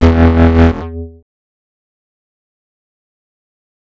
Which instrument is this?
synthesizer bass